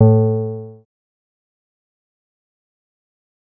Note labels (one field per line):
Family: synthesizer lead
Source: synthesizer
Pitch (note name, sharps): A2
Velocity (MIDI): 25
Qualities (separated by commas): fast decay